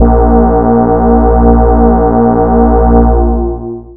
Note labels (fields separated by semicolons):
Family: bass; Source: synthesizer; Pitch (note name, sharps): A#1; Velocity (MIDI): 75; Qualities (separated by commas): long release